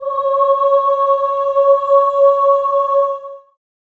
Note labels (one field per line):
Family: voice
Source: acoustic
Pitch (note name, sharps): C#5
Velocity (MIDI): 100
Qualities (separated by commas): reverb